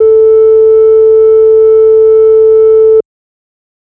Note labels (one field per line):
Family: organ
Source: electronic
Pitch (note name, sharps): A4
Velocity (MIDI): 127